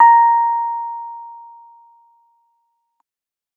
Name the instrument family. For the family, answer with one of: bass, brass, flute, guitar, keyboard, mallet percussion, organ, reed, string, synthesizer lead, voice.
keyboard